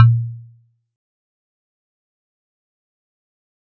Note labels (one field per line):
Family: mallet percussion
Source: acoustic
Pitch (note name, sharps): A#2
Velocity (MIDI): 25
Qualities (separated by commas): fast decay, percussive